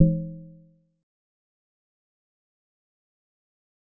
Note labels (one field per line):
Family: mallet percussion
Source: synthesizer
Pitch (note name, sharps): E3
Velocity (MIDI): 25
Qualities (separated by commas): fast decay, multiphonic, percussive